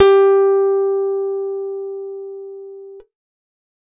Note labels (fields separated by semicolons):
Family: guitar; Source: acoustic; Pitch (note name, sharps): G4; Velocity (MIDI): 127